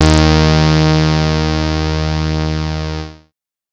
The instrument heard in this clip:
synthesizer bass